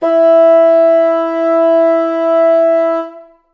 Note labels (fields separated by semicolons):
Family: reed; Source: acoustic; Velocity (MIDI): 127; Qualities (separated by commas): reverb